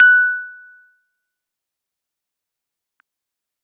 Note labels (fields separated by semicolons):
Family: keyboard; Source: electronic; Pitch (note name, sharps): F#6; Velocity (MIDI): 50; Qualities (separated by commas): fast decay, percussive